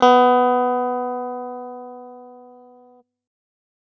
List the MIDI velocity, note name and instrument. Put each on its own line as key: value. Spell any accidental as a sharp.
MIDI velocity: 75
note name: B3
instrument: electronic guitar